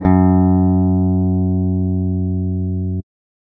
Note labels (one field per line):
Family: guitar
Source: electronic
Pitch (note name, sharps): F#2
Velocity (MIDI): 25